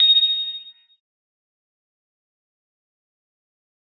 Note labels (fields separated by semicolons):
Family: organ; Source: electronic; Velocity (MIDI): 25; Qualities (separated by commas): bright, fast decay